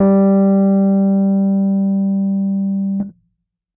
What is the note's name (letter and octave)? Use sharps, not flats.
G3